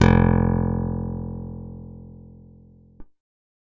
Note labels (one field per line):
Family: keyboard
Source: electronic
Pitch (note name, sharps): F1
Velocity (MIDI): 75